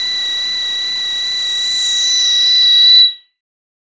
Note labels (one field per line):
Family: bass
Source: synthesizer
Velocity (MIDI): 50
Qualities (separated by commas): non-linear envelope